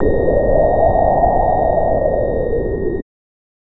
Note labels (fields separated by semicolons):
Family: bass; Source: synthesizer; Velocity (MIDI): 25; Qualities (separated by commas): distorted